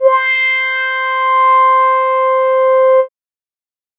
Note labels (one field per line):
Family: keyboard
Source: synthesizer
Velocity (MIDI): 50